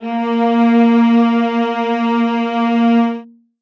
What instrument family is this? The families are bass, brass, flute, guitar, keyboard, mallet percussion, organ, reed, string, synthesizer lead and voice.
string